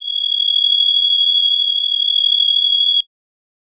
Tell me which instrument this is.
acoustic reed instrument